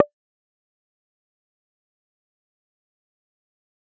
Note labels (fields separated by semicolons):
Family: guitar; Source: electronic; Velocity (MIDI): 25; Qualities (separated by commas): fast decay, percussive